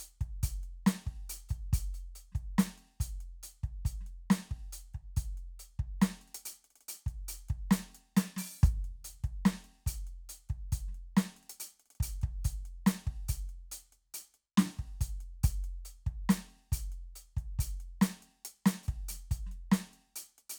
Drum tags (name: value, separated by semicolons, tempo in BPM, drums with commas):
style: hip-hop; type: beat; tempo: 140 BPM; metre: 4/4; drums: closed hi-hat, open hi-hat, hi-hat pedal, snare, kick